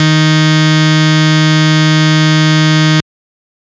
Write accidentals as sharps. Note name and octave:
D#3